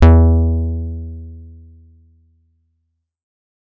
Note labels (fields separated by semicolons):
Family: guitar; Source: electronic; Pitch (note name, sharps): E2; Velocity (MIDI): 50